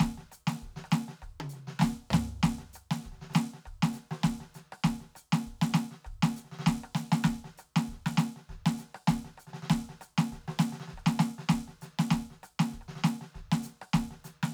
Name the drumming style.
New Orleans second line